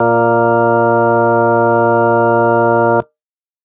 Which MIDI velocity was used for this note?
50